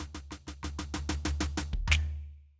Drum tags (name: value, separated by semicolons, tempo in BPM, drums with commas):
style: funk rock; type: fill; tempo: 92 BPM; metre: 4/4; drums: hi-hat pedal, snare, floor tom, kick